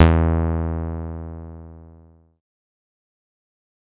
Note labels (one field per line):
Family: bass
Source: synthesizer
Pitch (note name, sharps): E2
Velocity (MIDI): 50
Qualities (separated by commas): distorted, fast decay